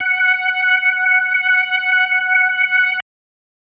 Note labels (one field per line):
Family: organ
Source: electronic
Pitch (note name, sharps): F#5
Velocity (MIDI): 25